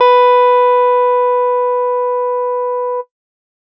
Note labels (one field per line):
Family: guitar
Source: electronic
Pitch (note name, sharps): B4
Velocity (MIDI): 50